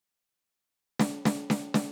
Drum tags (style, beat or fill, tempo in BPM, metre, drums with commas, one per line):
gospel
fill
120 BPM
4/4
snare